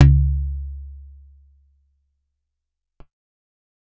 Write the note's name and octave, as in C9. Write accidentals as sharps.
C#2